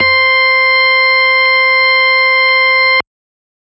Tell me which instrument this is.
electronic organ